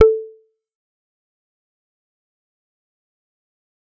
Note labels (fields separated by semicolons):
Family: bass; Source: synthesizer; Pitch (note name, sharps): A4; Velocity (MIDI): 25; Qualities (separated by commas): fast decay, percussive